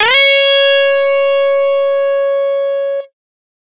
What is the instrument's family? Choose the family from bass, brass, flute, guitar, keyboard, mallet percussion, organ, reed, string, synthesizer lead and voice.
guitar